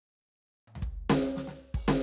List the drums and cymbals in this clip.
open hi-hat, hi-hat pedal, snare, high tom, floor tom and kick